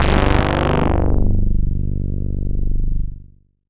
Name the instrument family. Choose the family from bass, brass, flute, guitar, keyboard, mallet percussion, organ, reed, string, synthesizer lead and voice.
bass